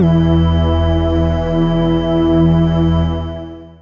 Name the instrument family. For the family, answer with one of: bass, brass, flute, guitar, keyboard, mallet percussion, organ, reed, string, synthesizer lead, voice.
synthesizer lead